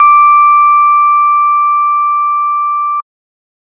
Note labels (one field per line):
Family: organ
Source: electronic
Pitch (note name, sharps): D6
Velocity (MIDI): 50